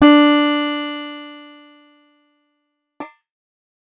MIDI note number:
62